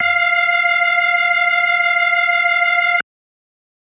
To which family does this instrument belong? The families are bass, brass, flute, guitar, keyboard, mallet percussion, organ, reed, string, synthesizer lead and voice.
organ